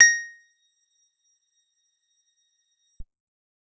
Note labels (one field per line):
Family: guitar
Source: acoustic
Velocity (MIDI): 100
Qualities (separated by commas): percussive